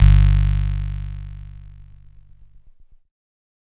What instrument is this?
electronic keyboard